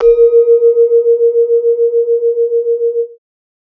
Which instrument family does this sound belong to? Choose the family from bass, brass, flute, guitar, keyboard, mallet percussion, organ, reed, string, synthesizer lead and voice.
mallet percussion